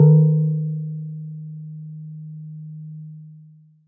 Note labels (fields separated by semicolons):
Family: mallet percussion; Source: acoustic; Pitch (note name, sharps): D#3; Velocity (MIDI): 25; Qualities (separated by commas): long release